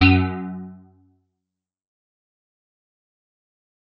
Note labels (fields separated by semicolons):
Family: guitar; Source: electronic; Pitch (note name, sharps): F#2; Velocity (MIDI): 50; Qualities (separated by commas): fast decay